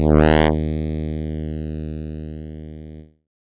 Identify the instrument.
synthesizer keyboard